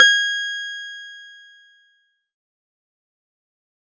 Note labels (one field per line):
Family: keyboard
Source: electronic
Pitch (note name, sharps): G#6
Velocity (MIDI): 25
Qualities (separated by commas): distorted, fast decay